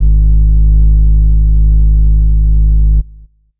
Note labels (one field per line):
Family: flute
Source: acoustic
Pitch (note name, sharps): G#1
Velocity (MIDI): 50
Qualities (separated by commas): dark